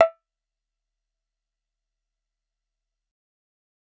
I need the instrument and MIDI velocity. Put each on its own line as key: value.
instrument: synthesizer bass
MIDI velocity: 50